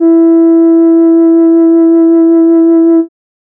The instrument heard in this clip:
synthesizer keyboard